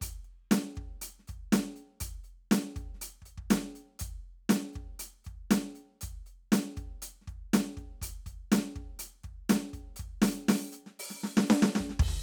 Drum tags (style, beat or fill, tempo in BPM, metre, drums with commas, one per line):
rock
beat
120 BPM
4/4
crash, closed hi-hat, open hi-hat, hi-hat pedal, snare, high tom, kick